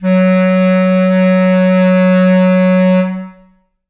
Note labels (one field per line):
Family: reed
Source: acoustic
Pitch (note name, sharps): F#3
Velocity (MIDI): 127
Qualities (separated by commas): long release, reverb